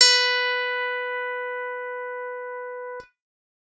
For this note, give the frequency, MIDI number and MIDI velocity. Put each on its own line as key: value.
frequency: 493.9 Hz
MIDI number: 71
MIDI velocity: 127